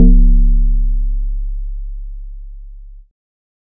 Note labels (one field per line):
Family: bass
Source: synthesizer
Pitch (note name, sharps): C#1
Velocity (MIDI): 25